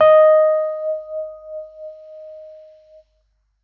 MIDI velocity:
75